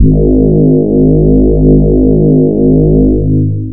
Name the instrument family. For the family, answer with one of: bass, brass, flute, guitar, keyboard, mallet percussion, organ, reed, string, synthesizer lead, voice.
bass